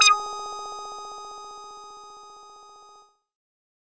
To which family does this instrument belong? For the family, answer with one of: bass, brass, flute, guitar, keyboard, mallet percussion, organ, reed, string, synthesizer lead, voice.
bass